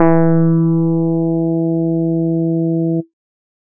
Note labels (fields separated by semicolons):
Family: bass; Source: synthesizer; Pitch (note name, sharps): E3; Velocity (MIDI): 127